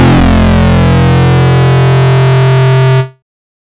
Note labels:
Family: bass; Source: synthesizer; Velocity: 127; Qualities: bright, distorted

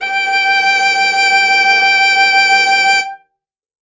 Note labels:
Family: string; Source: acoustic; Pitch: G5; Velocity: 100; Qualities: bright, reverb

